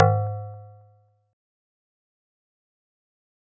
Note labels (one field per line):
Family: mallet percussion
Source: acoustic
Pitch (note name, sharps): G#2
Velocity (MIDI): 25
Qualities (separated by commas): fast decay, percussive